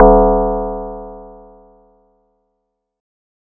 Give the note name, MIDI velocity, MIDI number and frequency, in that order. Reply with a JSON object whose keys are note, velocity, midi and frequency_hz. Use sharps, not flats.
{"note": "D#1", "velocity": 75, "midi": 27, "frequency_hz": 38.89}